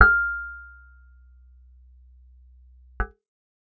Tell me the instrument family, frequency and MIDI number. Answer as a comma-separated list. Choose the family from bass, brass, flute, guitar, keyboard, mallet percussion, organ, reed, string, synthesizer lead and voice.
guitar, 1397 Hz, 89